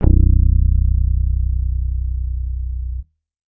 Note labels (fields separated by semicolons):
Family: bass; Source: electronic; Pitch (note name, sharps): B0; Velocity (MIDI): 127